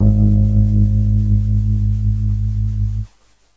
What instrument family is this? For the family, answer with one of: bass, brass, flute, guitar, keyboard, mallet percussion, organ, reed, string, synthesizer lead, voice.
keyboard